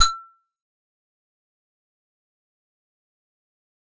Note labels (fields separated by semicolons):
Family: keyboard; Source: acoustic; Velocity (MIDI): 50; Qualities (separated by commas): fast decay, percussive